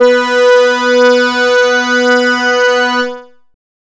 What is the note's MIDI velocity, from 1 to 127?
127